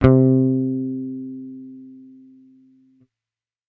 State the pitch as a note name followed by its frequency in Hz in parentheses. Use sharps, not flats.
C3 (130.8 Hz)